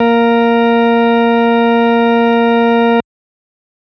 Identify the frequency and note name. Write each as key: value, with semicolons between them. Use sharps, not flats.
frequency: 233.1 Hz; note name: A#3